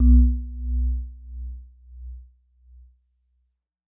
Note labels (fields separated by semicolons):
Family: mallet percussion; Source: acoustic; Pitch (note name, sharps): B1; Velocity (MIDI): 25; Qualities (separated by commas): dark, non-linear envelope